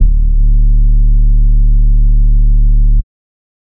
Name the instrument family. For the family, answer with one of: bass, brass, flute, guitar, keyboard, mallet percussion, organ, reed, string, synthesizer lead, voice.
bass